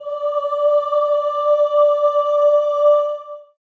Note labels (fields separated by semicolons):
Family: voice; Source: acoustic; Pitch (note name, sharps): D5; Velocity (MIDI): 25; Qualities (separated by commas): reverb